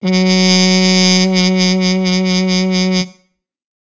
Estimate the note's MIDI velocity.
127